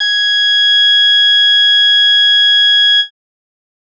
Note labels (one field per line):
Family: bass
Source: synthesizer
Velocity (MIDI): 25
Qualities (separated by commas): bright, distorted